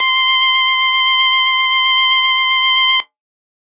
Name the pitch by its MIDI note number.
84